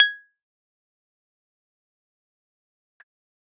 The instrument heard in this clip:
electronic keyboard